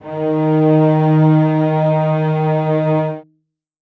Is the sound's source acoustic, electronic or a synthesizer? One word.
acoustic